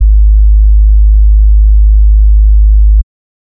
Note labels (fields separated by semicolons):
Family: bass; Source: synthesizer; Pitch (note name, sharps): G#1; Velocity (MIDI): 127; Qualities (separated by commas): dark